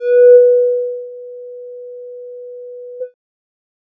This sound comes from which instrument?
synthesizer bass